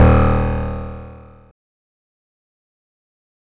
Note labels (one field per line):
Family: guitar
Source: electronic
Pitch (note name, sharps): D#1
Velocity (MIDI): 50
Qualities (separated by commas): bright, distorted, fast decay